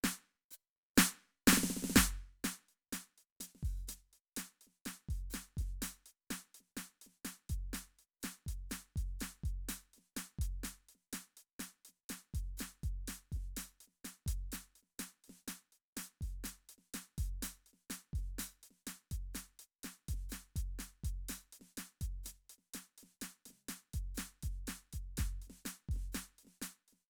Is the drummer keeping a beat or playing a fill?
beat